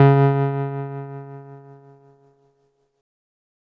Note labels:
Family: keyboard; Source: electronic; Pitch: C#3; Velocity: 127; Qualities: distorted

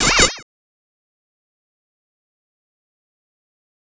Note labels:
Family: bass; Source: synthesizer; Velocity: 50; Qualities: bright, distorted, fast decay, multiphonic, percussive

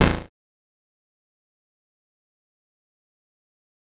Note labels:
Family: bass; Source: synthesizer; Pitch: A0; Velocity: 50; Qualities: bright, distorted, fast decay, percussive

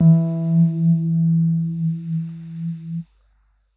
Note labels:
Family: keyboard; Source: electronic; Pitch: E3; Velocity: 50; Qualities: dark

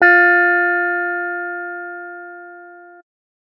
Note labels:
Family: keyboard; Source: electronic; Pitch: F4; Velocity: 75

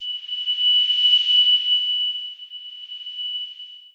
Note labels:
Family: mallet percussion; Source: electronic; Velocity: 100; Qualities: bright, long release, non-linear envelope

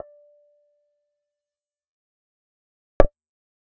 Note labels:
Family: bass; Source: synthesizer; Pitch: D5; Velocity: 75; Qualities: dark, reverb

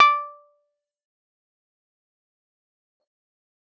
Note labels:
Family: keyboard; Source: electronic; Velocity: 127; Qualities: fast decay, percussive

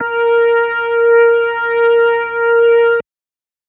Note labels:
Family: organ; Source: electronic; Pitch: A#4; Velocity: 75; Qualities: distorted

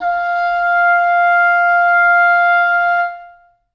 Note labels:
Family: reed; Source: acoustic; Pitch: F5; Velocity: 25; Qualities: reverb

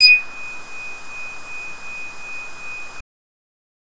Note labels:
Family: bass; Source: synthesizer; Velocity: 75; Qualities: bright, distorted

